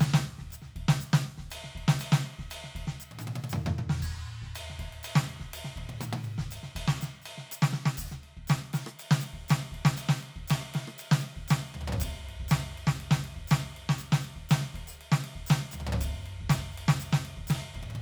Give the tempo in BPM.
120 BPM